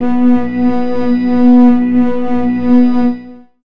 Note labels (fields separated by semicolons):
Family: organ; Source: electronic; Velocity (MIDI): 25; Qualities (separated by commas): long release, reverb